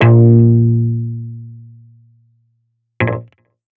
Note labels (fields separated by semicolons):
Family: guitar; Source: electronic; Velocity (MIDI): 50; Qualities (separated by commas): distorted